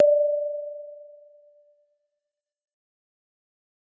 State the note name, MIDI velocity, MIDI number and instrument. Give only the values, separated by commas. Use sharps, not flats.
D5, 100, 74, acoustic mallet percussion instrument